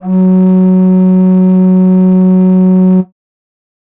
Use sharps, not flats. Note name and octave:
F#3